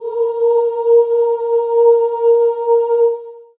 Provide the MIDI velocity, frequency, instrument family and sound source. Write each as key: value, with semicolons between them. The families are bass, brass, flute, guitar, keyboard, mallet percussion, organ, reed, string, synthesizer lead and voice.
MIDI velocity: 50; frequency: 466.2 Hz; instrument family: voice; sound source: acoustic